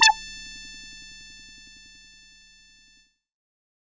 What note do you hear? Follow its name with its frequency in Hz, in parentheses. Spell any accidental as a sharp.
A5 (880 Hz)